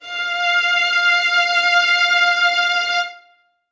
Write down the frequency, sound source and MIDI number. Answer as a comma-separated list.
698.5 Hz, acoustic, 77